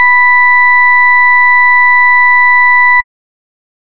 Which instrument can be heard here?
synthesizer bass